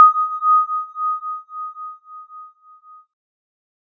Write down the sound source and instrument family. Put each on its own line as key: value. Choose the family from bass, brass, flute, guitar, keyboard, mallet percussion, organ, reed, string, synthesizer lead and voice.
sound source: synthesizer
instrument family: keyboard